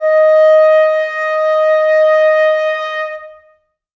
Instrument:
acoustic flute